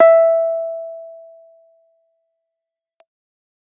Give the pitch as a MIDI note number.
76